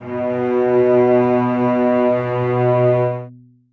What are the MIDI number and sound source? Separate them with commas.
47, acoustic